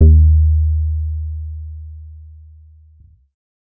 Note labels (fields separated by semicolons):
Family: bass; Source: synthesizer; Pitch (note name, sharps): D#2; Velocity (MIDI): 25; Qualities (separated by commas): dark